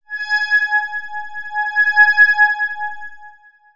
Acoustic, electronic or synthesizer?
synthesizer